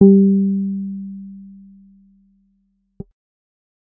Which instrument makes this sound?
synthesizer bass